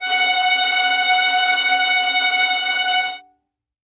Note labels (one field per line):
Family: string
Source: acoustic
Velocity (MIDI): 100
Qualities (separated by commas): bright, non-linear envelope, reverb